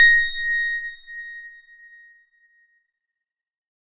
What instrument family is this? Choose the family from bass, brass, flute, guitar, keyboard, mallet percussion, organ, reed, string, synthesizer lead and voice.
organ